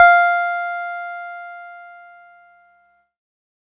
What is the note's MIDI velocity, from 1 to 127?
25